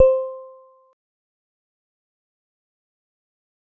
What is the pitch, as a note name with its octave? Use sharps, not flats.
C5